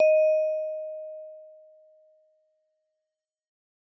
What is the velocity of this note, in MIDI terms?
127